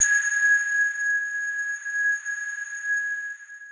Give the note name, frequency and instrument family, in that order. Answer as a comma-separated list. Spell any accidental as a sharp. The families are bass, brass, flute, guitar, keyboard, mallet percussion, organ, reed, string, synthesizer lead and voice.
G#6, 1661 Hz, mallet percussion